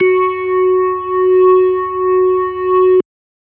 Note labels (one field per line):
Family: organ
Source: electronic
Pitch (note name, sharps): F#4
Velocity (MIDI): 100